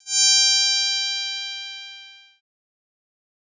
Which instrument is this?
synthesizer bass